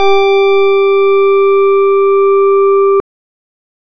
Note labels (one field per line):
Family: organ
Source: electronic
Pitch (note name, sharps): G4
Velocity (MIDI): 100